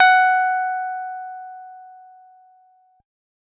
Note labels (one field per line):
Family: guitar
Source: electronic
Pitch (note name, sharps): F#5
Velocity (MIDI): 100